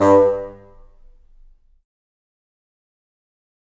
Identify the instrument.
acoustic reed instrument